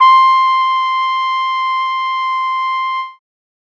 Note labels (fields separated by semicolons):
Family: brass; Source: acoustic; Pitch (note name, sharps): C6; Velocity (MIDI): 75